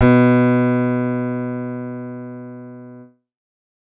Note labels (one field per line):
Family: keyboard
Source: synthesizer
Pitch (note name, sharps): B2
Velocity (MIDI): 100